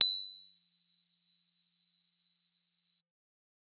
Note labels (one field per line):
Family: guitar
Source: electronic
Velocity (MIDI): 100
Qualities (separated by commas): bright, percussive